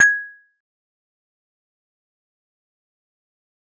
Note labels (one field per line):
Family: mallet percussion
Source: acoustic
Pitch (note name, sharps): G#6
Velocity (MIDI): 75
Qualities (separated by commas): fast decay, percussive